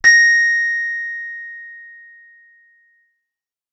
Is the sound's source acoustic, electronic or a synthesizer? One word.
acoustic